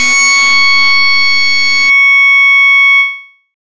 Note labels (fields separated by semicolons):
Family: bass; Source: synthesizer; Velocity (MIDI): 127; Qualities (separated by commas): bright, distorted